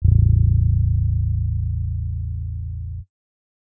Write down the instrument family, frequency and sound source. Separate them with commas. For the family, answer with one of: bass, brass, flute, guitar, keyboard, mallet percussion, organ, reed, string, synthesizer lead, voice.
keyboard, 27.5 Hz, electronic